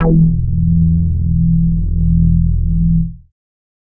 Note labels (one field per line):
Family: bass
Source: synthesizer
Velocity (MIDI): 50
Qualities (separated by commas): distorted